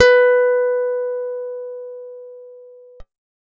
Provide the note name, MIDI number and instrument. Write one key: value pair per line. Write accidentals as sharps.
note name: B4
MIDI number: 71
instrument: acoustic guitar